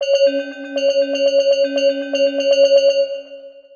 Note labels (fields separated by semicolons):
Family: mallet percussion; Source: synthesizer; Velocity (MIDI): 25; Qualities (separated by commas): long release, multiphonic, tempo-synced